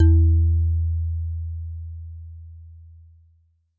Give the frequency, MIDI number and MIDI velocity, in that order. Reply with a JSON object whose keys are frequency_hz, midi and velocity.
{"frequency_hz": 82.41, "midi": 40, "velocity": 25}